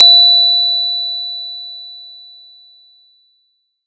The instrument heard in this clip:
acoustic mallet percussion instrument